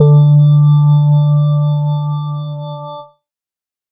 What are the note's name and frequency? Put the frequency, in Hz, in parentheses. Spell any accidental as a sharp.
D3 (146.8 Hz)